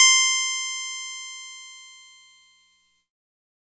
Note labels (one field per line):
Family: keyboard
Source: electronic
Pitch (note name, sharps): C6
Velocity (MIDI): 100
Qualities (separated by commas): bright, distorted